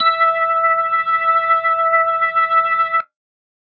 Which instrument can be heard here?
electronic organ